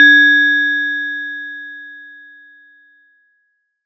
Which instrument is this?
acoustic mallet percussion instrument